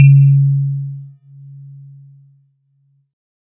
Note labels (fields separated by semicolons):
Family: keyboard; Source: synthesizer; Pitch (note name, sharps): C#3; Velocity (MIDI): 100